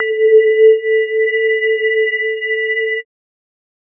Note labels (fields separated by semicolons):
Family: mallet percussion; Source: electronic; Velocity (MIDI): 25; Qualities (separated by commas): multiphonic, non-linear envelope